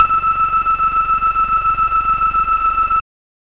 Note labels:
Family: bass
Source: synthesizer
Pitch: E6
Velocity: 50

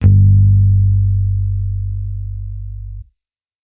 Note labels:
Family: bass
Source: electronic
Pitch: G1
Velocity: 75

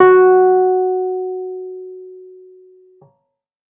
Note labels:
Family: keyboard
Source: electronic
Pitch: F#4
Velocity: 75

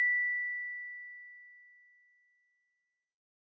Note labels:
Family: mallet percussion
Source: acoustic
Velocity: 75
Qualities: bright

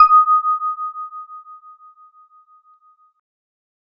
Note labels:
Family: keyboard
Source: electronic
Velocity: 25

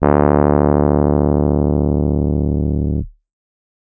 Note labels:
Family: keyboard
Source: electronic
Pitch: D1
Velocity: 100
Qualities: distorted

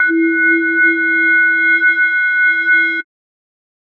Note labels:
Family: mallet percussion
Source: synthesizer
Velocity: 50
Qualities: multiphonic, non-linear envelope

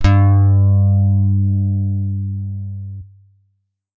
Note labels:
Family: guitar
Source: electronic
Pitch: G2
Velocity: 100

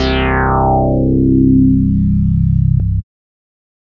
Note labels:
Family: bass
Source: synthesizer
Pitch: C1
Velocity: 75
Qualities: distorted

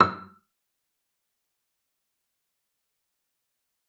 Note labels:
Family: string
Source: acoustic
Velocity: 50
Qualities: fast decay, percussive, reverb

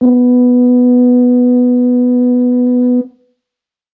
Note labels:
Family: brass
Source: acoustic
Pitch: B3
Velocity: 25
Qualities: dark

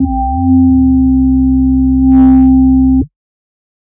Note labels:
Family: bass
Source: synthesizer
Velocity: 127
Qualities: dark

